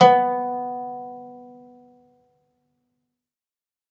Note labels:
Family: guitar; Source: acoustic; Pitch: B3; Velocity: 127; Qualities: reverb

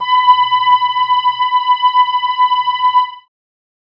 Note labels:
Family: keyboard; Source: synthesizer; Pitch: B5; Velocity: 50

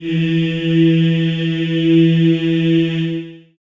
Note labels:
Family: voice; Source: acoustic; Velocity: 100; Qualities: reverb

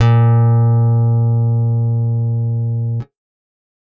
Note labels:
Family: guitar; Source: acoustic; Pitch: A#2; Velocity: 100

